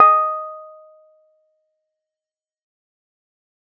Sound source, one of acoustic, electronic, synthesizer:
electronic